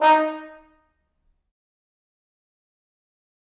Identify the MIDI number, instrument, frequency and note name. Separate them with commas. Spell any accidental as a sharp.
63, acoustic brass instrument, 311.1 Hz, D#4